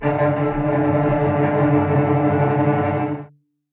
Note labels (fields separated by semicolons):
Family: string; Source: acoustic; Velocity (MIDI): 75; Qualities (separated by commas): bright, non-linear envelope, reverb